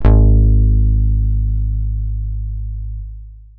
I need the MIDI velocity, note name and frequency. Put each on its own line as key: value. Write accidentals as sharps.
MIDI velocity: 75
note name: G#1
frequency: 51.91 Hz